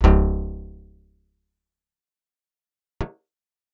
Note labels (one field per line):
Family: guitar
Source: acoustic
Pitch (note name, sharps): C#1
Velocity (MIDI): 50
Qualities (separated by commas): fast decay, reverb